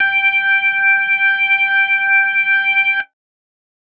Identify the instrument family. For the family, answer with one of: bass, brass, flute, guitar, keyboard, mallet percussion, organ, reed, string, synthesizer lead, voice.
organ